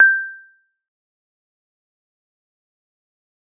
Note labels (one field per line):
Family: mallet percussion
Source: acoustic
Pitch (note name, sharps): G6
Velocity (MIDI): 50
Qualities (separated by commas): fast decay, percussive